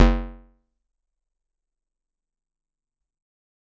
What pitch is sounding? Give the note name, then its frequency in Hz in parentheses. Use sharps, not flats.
F#1 (46.25 Hz)